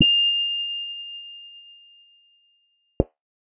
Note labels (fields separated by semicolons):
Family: guitar; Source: electronic; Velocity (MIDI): 25; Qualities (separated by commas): reverb